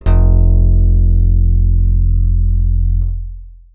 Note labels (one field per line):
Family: bass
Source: synthesizer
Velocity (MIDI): 75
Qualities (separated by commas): dark, long release